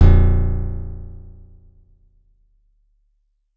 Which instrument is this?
acoustic guitar